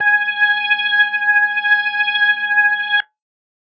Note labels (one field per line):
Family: organ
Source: electronic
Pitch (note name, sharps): G#5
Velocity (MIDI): 50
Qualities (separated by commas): distorted